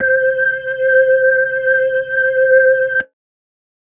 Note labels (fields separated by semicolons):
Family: organ; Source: electronic; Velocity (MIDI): 100